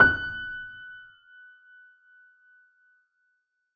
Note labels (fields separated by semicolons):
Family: keyboard; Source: acoustic; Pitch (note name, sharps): F#6; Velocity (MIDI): 75